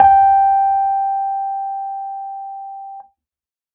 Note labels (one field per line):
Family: keyboard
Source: electronic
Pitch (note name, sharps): G5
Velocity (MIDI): 100